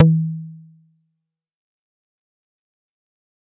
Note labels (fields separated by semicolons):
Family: bass; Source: synthesizer; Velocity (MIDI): 50; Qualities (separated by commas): fast decay, percussive